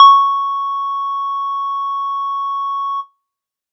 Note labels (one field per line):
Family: bass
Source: synthesizer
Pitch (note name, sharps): C#6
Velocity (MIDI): 75